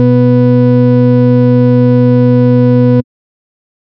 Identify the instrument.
synthesizer bass